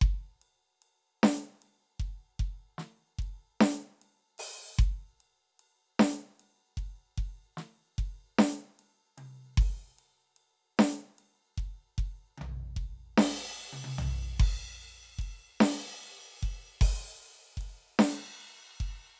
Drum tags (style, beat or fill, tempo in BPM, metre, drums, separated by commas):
rock, beat, 50 BPM, 4/4, crash, ride, open hi-hat, hi-hat pedal, snare, high tom, floor tom, kick